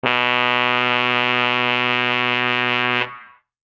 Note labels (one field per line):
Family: brass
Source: acoustic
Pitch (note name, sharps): B2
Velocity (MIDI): 127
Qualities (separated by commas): bright